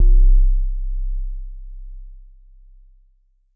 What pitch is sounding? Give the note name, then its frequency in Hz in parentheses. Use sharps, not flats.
C1 (32.7 Hz)